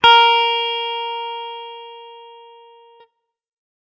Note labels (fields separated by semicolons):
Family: guitar; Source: electronic; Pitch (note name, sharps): A#4; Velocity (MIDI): 75; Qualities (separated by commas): distorted